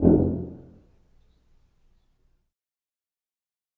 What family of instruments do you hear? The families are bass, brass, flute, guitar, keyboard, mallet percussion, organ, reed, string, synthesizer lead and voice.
brass